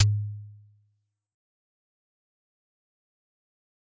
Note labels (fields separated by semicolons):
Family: mallet percussion; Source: acoustic; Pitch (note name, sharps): G#2; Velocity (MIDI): 50; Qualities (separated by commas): fast decay, percussive